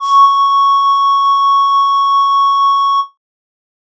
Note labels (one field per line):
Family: flute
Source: synthesizer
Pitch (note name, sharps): C#6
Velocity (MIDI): 127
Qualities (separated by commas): distorted